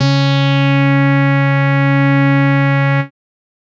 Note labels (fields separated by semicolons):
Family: bass; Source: synthesizer; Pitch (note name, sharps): C#3; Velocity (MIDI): 100; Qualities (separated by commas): bright, distorted